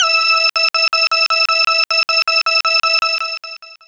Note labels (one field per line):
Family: synthesizer lead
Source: synthesizer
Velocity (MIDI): 100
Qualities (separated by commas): long release